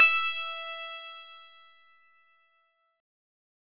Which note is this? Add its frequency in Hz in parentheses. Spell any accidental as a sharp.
E5 (659.3 Hz)